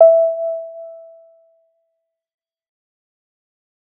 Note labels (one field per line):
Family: bass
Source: synthesizer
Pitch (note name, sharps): E5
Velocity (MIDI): 50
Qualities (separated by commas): fast decay